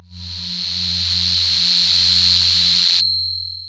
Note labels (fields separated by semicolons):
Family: voice; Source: synthesizer; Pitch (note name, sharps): F2; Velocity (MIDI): 127; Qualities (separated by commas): distorted, long release